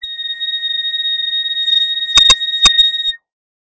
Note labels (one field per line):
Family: bass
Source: synthesizer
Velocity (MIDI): 100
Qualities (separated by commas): distorted, non-linear envelope